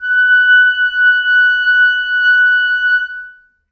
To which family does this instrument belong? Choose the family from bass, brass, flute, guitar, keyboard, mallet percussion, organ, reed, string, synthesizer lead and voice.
reed